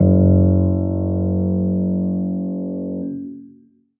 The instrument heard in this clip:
acoustic keyboard